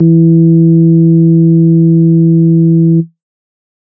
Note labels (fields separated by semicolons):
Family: organ; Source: electronic; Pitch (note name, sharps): E3; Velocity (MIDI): 127; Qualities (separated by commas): dark